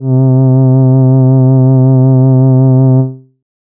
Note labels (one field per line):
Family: voice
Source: synthesizer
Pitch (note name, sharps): C3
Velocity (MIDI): 25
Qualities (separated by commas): dark